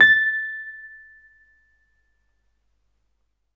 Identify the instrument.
electronic keyboard